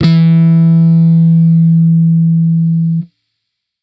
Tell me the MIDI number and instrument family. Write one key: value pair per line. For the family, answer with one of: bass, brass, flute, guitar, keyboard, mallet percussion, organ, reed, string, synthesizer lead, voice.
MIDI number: 52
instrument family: bass